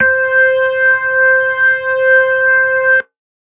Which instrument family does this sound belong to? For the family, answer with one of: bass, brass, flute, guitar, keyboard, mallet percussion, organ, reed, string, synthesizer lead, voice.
organ